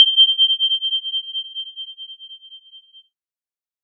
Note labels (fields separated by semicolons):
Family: keyboard; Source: synthesizer; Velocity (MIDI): 100; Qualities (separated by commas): bright